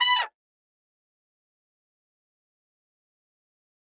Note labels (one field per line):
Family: brass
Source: acoustic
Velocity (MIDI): 127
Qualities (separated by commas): bright, fast decay, percussive, reverb